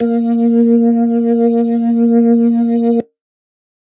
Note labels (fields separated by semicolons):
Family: organ; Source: electronic; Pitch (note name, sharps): A#3; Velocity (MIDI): 50